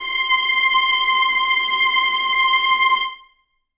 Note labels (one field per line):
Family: string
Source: acoustic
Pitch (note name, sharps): C6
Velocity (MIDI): 75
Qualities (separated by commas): reverb